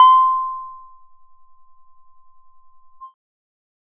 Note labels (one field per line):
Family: bass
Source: synthesizer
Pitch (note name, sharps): C6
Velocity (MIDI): 75